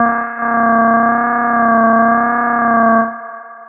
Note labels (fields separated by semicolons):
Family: bass; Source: synthesizer; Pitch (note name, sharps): A#3; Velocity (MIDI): 100; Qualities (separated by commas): long release, reverb